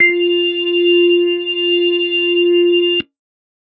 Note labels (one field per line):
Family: organ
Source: electronic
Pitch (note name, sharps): F4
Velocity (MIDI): 75